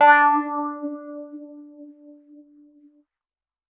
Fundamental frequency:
293.7 Hz